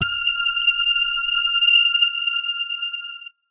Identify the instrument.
electronic guitar